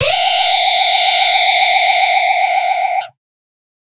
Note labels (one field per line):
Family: guitar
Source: electronic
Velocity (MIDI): 127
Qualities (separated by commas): bright, distorted